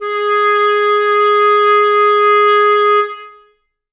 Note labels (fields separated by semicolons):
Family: reed; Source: acoustic; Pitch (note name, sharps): G#4; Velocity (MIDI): 127; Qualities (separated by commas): reverb